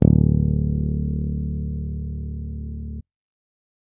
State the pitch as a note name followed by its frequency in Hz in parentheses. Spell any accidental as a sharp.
D1 (36.71 Hz)